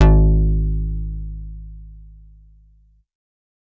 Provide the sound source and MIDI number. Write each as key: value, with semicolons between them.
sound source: synthesizer; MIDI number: 32